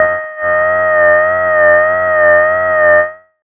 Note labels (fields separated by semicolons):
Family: bass; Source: synthesizer; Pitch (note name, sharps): D#5; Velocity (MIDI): 127; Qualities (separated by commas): distorted, tempo-synced